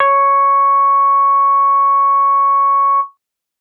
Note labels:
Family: bass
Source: synthesizer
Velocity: 25

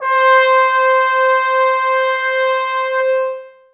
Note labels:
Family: brass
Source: acoustic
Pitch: C5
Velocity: 127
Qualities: bright, long release, reverb

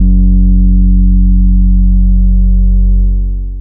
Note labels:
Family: bass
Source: synthesizer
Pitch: F#1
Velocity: 50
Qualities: long release

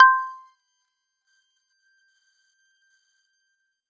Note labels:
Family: mallet percussion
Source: acoustic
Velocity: 127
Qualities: multiphonic, percussive

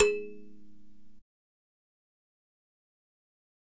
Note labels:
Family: mallet percussion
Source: acoustic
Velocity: 50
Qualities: fast decay, reverb

